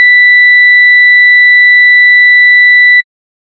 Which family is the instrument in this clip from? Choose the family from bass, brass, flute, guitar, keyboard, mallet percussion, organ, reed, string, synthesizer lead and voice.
bass